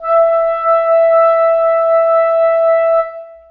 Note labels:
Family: reed; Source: acoustic; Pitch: E5; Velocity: 50; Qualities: long release, reverb

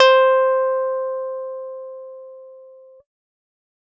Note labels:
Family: guitar; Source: electronic; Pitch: C5; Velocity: 127

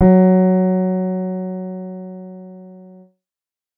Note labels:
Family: keyboard; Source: synthesizer; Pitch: F#3; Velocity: 50; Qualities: dark

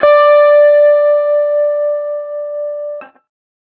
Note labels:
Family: guitar; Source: electronic; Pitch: D5; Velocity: 75; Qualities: distorted

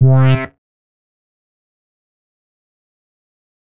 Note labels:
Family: bass; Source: synthesizer; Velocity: 100; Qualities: fast decay, percussive

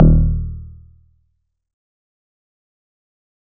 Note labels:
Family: guitar; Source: acoustic; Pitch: D#1; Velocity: 50; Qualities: dark, distorted, fast decay

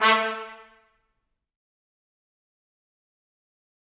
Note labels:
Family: brass; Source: acoustic; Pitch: A3; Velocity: 127; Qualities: fast decay, percussive, reverb

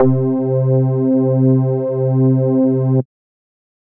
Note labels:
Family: bass; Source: synthesizer; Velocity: 75

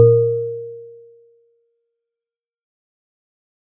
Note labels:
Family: mallet percussion; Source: acoustic; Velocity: 127; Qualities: fast decay

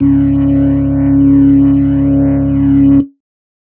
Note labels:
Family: keyboard; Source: electronic; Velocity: 100; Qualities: distorted

